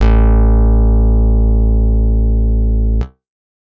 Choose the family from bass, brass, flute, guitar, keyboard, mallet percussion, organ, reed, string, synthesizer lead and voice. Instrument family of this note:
guitar